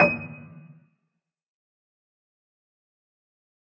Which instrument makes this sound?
acoustic keyboard